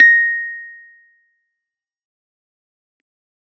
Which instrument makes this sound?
electronic keyboard